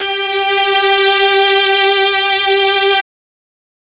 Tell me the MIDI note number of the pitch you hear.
67